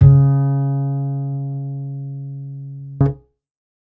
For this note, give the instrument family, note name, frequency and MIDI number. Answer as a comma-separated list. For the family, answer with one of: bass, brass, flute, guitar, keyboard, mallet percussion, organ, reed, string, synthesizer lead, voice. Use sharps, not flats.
bass, C#3, 138.6 Hz, 49